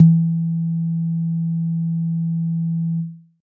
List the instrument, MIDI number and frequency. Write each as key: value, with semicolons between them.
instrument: electronic keyboard; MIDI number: 52; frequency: 164.8 Hz